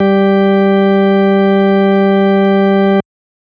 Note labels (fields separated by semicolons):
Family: organ; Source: electronic; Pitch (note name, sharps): G3; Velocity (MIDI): 25